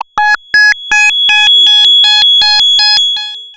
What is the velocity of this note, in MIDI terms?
50